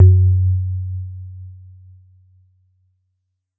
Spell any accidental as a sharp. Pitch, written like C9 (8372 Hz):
F#2 (92.5 Hz)